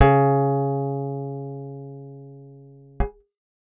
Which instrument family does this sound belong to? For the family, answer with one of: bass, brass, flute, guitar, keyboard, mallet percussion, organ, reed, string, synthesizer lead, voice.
guitar